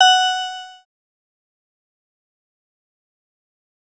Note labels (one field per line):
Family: synthesizer lead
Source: synthesizer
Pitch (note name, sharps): F#5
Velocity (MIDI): 75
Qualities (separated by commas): distorted, fast decay